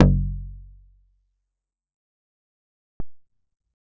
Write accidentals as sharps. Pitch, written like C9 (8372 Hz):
F#1 (46.25 Hz)